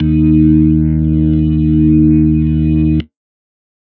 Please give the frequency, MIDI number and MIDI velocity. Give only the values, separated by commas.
77.78 Hz, 39, 100